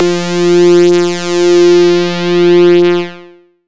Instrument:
synthesizer bass